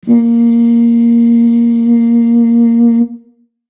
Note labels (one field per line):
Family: brass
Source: acoustic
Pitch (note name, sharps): A#3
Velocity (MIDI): 25